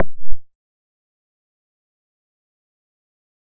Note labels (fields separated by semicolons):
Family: bass; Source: synthesizer; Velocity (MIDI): 25; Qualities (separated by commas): distorted, fast decay, percussive